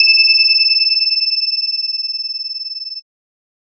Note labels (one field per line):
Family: bass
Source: synthesizer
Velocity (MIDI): 25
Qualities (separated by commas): bright